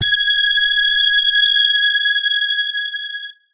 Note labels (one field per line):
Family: guitar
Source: electronic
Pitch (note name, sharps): G#6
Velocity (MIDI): 127